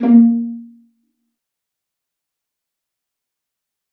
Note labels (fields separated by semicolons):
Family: string; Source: acoustic; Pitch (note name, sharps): A#3; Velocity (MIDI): 50; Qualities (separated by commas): dark, fast decay, reverb